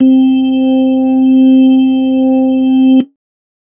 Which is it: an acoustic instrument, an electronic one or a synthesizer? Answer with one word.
electronic